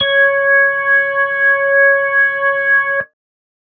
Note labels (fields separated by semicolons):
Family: organ; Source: electronic; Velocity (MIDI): 100